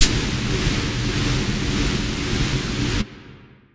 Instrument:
acoustic flute